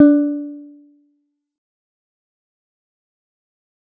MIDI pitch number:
62